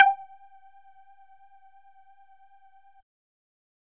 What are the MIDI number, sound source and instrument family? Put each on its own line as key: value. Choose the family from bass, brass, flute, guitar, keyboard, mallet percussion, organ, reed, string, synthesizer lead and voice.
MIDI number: 79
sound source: synthesizer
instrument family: bass